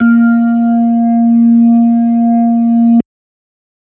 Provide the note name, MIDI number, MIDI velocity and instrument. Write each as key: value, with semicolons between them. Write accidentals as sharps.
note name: A#3; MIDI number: 58; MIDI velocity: 100; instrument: electronic organ